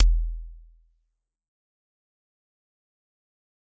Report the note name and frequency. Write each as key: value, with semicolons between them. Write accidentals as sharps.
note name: E1; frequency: 41.2 Hz